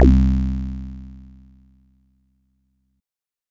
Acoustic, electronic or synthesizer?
synthesizer